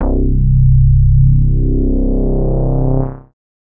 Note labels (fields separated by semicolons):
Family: bass; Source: synthesizer; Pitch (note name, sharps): C1; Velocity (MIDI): 75; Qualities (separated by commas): distorted, multiphonic